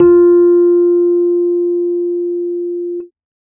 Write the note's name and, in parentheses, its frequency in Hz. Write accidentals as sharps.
F4 (349.2 Hz)